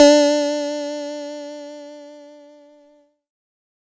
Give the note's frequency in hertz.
293.7 Hz